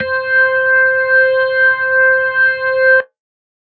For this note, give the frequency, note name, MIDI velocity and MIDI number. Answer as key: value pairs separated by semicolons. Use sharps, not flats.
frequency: 523.3 Hz; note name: C5; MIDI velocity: 100; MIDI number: 72